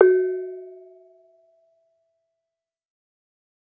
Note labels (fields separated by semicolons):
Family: mallet percussion; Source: acoustic; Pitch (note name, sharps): F#4; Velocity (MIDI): 50; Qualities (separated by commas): fast decay